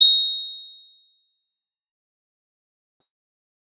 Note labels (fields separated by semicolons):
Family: guitar; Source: acoustic; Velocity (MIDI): 100; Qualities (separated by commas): bright, distorted, fast decay